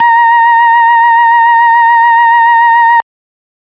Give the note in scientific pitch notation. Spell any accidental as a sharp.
A#5